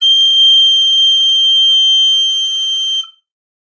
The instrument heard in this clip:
acoustic flute